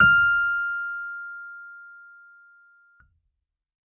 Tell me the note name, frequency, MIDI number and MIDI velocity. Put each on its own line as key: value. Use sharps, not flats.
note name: F6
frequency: 1397 Hz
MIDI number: 89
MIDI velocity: 100